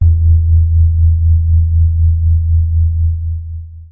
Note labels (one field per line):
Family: keyboard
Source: electronic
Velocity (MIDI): 100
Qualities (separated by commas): dark, long release, reverb